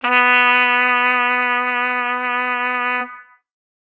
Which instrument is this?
acoustic brass instrument